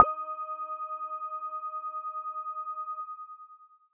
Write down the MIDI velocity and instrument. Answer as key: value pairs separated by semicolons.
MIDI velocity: 75; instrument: electronic mallet percussion instrument